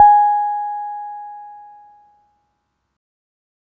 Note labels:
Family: keyboard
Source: electronic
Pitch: G#5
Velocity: 75

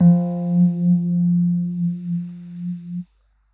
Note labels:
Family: keyboard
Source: electronic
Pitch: F3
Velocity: 50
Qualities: dark

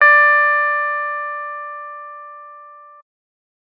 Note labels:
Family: keyboard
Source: electronic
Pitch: D5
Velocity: 75

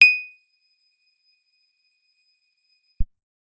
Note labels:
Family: guitar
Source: acoustic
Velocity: 50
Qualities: bright, percussive

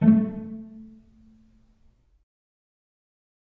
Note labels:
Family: string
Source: acoustic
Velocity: 75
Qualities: dark, fast decay, percussive, reverb

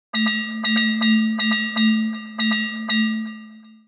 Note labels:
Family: mallet percussion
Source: synthesizer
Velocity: 75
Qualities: long release, multiphonic, tempo-synced

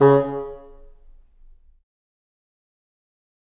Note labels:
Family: reed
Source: acoustic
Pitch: C#3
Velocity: 127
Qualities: fast decay, percussive, reverb

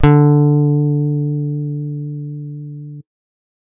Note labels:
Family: guitar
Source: electronic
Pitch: D3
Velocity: 75

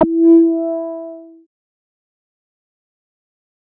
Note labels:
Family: bass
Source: synthesizer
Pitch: E4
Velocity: 75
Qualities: distorted, fast decay

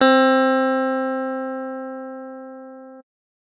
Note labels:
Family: keyboard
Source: electronic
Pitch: C4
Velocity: 100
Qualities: bright

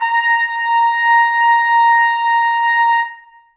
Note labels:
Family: brass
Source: acoustic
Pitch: A#5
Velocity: 75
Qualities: reverb

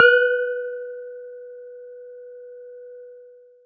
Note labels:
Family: mallet percussion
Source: acoustic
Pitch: B4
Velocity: 100

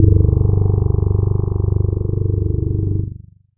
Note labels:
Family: keyboard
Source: electronic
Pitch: G0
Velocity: 25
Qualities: distorted, multiphonic

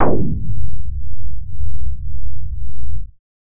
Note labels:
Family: bass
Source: synthesizer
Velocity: 25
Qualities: distorted

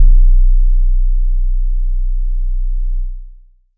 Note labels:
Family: mallet percussion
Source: acoustic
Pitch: B0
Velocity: 25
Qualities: dark, long release

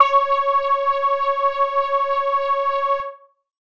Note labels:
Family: keyboard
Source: electronic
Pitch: C#5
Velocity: 100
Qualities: distorted

